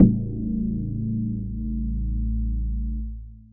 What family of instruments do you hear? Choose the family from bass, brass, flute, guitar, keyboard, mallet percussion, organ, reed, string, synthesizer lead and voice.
mallet percussion